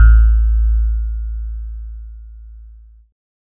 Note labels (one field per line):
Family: keyboard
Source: electronic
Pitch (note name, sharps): A1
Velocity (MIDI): 75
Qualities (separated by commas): distorted